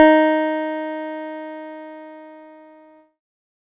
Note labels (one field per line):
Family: keyboard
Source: electronic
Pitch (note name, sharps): D#4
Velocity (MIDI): 75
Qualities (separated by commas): distorted